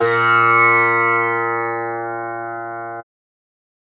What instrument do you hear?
acoustic guitar